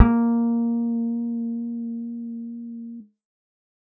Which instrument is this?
synthesizer bass